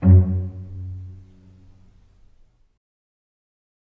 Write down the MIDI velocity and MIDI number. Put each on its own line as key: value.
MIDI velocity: 25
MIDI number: 42